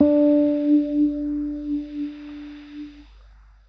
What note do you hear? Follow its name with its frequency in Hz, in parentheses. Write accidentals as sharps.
D4 (293.7 Hz)